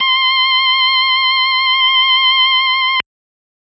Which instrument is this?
electronic organ